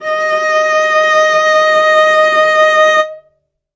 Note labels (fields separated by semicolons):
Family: string; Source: acoustic; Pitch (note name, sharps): D#5; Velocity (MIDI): 50; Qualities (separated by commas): reverb